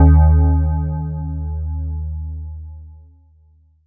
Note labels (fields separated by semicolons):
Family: mallet percussion; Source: electronic; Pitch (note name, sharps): D#2; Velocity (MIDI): 75